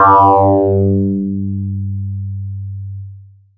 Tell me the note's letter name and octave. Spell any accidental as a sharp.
G2